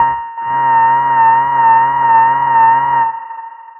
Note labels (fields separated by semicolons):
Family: bass; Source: synthesizer; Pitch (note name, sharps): A#5; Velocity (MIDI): 100; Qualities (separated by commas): long release, reverb